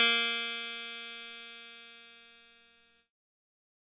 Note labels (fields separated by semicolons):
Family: keyboard; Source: electronic; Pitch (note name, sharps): A#3; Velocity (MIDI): 75; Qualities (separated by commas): bright, distorted